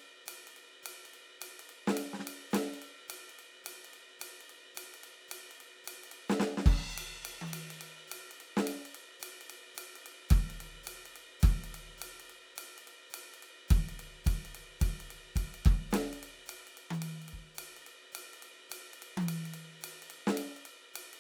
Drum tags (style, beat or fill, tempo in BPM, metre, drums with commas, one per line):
swing
beat
215 BPM
4/4
crash, ride, hi-hat pedal, snare, high tom, kick